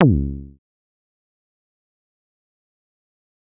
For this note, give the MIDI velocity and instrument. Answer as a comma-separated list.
50, synthesizer bass